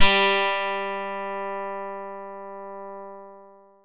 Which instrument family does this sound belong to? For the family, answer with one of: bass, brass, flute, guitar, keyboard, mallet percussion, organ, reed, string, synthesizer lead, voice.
guitar